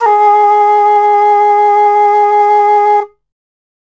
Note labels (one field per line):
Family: flute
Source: acoustic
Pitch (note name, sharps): G#4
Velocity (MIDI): 127